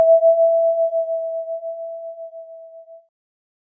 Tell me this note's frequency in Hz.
659.3 Hz